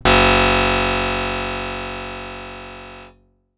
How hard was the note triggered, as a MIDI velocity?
127